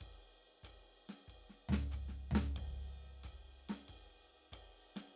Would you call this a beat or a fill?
beat